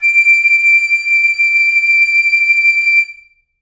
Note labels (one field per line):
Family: flute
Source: acoustic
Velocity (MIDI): 127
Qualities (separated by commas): reverb